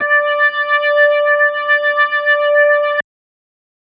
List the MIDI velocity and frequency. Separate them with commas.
127, 587.3 Hz